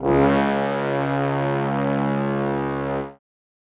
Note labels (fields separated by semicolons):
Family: brass; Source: acoustic; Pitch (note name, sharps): C#2; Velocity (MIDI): 100; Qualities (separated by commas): bright, reverb